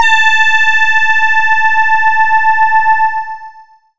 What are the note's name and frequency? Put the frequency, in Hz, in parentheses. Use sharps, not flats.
A5 (880 Hz)